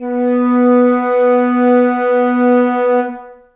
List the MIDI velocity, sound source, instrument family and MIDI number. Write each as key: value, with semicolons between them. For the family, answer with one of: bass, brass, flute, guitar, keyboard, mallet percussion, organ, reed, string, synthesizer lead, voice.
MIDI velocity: 75; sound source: acoustic; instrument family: flute; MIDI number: 59